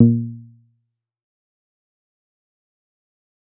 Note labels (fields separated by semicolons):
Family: guitar; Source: electronic; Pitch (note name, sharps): A#2; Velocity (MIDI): 25; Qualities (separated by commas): fast decay, percussive